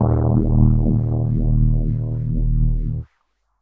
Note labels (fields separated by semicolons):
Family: keyboard; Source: electronic; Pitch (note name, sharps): D#1; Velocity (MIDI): 75; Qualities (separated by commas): distorted, non-linear envelope